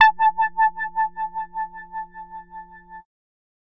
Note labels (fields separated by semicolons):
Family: bass; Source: synthesizer; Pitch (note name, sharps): A5; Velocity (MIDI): 75; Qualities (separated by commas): distorted